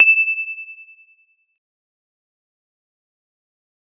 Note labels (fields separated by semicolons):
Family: keyboard; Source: electronic; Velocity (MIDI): 75; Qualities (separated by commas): bright, fast decay